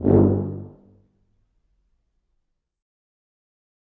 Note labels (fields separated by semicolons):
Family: brass; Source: acoustic; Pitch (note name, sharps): G1; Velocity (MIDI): 100; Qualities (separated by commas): fast decay, reverb